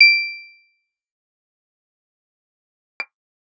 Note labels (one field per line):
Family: guitar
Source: electronic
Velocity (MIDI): 50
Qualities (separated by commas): bright, fast decay, percussive